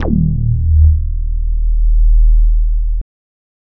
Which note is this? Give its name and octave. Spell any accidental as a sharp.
D#1